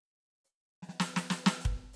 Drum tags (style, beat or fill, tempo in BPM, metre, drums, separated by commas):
Afro-Cuban bembé, fill, 122 BPM, 4/4, closed hi-hat, hi-hat pedal, snare, kick